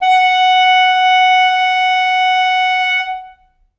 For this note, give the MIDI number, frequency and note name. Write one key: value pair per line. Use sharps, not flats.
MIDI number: 78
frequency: 740 Hz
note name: F#5